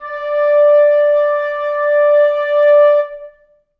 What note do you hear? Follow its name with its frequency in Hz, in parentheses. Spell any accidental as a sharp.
D5 (587.3 Hz)